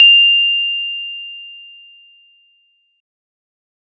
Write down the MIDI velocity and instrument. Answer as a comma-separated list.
100, electronic organ